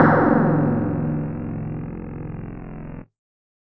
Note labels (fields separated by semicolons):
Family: mallet percussion; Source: electronic; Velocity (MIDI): 50